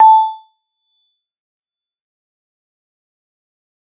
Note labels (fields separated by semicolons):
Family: mallet percussion; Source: electronic; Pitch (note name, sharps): A5; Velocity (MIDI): 127; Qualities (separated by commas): percussive